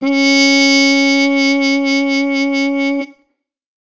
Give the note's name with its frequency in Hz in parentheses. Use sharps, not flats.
C#4 (277.2 Hz)